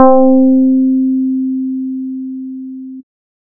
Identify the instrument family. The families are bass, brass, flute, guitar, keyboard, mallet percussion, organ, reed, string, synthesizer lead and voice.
bass